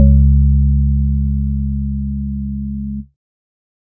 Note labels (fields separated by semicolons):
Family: organ; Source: electronic; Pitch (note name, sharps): C#2; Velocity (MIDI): 100; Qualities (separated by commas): dark